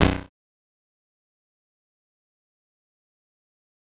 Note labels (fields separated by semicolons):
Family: bass; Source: synthesizer; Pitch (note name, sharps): B0; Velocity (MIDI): 100; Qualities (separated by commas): bright, distorted, fast decay, percussive